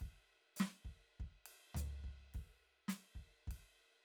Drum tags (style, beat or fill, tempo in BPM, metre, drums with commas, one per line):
Motown
beat
104 BPM
4/4
crash, ride, hi-hat pedal, snare, floor tom, kick